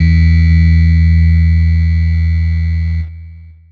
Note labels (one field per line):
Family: keyboard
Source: electronic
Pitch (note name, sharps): E2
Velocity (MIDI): 25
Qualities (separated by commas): bright, distorted, long release